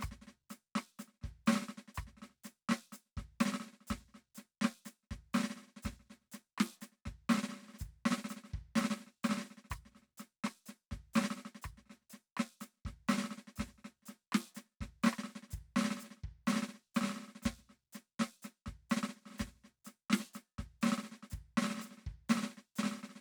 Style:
New Orleans second line